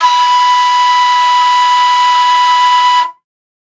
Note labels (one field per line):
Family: flute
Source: acoustic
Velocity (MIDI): 127